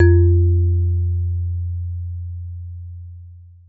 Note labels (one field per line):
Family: mallet percussion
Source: acoustic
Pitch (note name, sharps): F2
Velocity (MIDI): 50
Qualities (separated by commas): dark, long release, reverb